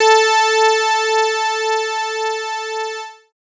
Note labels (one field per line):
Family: bass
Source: synthesizer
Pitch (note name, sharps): A4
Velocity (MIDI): 127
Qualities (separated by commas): bright, distorted